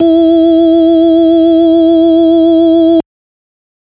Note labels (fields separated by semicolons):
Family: organ; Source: electronic; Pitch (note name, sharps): E4; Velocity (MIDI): 75